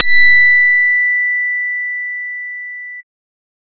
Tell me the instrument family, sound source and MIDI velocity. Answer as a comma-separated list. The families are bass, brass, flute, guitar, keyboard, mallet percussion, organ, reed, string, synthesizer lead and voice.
bass, synthesizer, 100